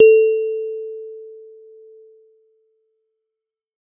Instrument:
acoustic mallet percussion instrument